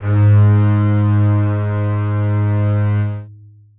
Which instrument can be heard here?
acoustic string instrument